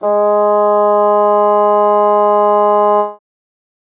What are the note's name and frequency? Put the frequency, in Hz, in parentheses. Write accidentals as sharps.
G#3 (207.7 Hz)